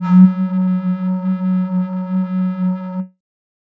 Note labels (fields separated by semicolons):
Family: flute; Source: synthesizer; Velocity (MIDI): 25; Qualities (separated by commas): distorted